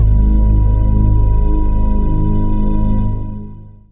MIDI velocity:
100